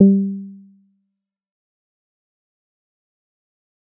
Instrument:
synthesizer bass